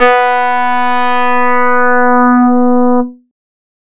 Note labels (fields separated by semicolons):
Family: bass; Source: synthesizer; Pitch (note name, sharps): B3; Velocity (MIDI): 127; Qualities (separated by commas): bright, distorted